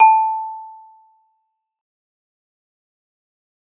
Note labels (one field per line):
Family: mallet percussion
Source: acoustic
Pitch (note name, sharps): A5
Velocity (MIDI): 50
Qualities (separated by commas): fast decay